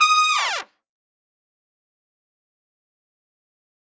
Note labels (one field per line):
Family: brass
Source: acoustic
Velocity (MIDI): 75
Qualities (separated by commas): fast decay, reverb